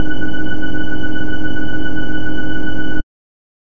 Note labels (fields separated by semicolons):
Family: bass; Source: synthesizer; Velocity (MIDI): 75